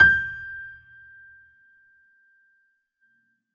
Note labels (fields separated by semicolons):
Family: keyboard; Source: acoustic; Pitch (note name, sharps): G6; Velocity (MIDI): 100; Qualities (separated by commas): percussive, reverb